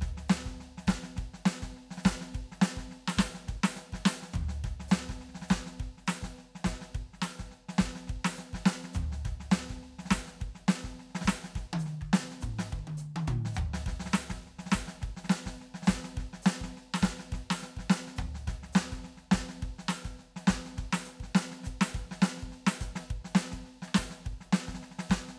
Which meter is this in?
4/4